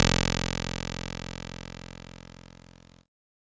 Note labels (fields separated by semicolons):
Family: keyboard; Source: electronic; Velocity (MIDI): 50; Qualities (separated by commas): bright, distorted